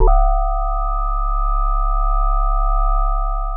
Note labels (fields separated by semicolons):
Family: mallet percussion; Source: synthesizer; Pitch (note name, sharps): C#1; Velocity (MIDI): 127; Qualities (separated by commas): long release, multiphonic